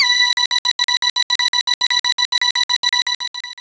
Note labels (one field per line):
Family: synthesizer lead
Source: synthesizer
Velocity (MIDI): 50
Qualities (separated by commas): long release